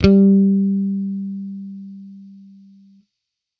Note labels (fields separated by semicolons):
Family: bass; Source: electronic; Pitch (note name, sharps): G3; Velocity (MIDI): 100; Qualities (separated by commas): distorted